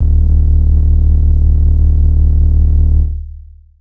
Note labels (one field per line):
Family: keyboard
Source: electronic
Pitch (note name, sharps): D1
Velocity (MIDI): 75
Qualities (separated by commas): distorted, long release